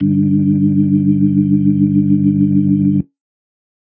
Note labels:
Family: organ; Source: electronic; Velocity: 75

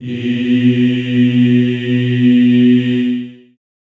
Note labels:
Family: voice; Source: acoustic; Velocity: 127; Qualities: long release, reverb

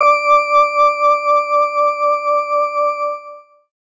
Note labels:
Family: organ; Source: electronic; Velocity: 100; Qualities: distorted

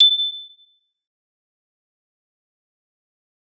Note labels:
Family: mallet percussion; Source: acoustic; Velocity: 75; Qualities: bright, fast decay, percussive

